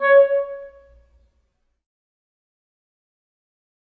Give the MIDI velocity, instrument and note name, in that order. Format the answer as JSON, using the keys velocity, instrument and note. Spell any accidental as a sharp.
{"velocity": 25, "instrument": "acoustic reed instrument", "note": "C#5"}